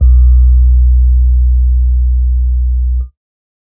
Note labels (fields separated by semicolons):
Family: keyboard; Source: electronic; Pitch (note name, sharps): B1; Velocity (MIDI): 25